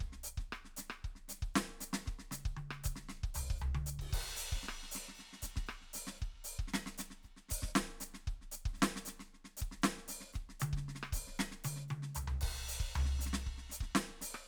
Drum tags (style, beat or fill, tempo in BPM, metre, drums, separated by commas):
jazz-funk, beat, 116 BPM, 4/4, crash, ride, hi-hat pedal, snare, cross-stick, high tom, floor tom, kick